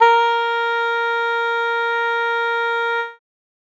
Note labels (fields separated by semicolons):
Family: reed; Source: acoustic; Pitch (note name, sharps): A#4; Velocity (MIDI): 100; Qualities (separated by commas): bright